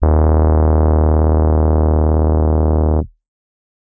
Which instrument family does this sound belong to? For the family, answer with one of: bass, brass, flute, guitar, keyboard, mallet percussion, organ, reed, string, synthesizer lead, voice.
keyboard